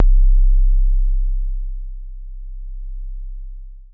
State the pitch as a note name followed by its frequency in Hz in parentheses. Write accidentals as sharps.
C1 (32.7 Hz)